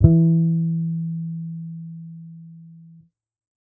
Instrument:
electronic bass